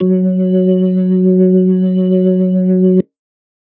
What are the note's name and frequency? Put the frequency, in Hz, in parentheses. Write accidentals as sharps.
F#3 (185 Hz)